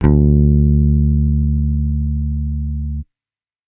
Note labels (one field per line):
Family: bass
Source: electronic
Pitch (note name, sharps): D2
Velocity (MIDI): 75